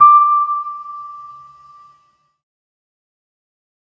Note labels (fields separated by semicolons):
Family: keyboard; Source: electronic; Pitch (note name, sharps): D6; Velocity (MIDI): 100; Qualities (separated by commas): fast decay